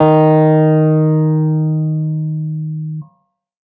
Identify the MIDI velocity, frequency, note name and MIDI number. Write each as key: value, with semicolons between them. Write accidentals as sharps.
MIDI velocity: 100; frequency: 155.6 Hz; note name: D#3; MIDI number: 51